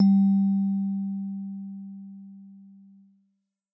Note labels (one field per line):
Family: mallet percussion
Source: acoustic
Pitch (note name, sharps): G3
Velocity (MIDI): 100